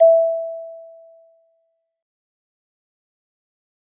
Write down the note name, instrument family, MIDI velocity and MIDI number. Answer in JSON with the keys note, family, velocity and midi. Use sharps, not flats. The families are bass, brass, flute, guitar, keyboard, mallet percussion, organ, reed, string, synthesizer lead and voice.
{"note": "E5", "family": "mallet percussion", "velocity": 50, "midi": 76}